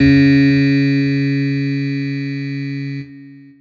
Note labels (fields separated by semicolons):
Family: keyboard; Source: electronic; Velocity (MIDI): 75; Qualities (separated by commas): bright, distorted, long release